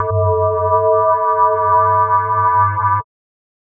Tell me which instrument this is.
electronic mallet percussion instrument